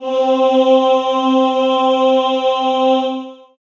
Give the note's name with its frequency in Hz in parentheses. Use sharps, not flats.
C4 (261.6 Hz)